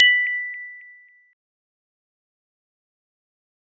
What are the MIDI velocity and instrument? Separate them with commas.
25, acoustic mallet percussion instrument